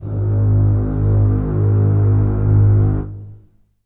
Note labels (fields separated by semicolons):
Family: string; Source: acoustic; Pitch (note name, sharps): G#1; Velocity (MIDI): 25; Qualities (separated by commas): reverb